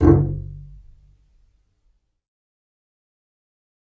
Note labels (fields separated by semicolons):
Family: string; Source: acoustic; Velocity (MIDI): 50; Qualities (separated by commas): fast decay, percussive, reverb